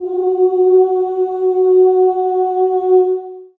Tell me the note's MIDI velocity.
100